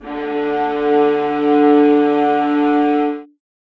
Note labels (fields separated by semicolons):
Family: string; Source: acoustic; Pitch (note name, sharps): D3; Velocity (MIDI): 25; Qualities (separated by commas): reverb